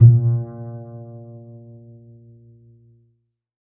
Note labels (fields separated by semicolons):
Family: string; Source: acoustic; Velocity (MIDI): 127; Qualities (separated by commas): dark, reverb